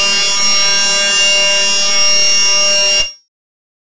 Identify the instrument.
synthesizer bass